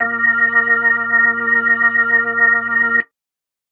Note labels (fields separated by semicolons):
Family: organ; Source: electronic; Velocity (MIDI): 100